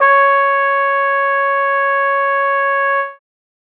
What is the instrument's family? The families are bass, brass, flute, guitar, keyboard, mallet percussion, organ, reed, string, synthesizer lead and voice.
brass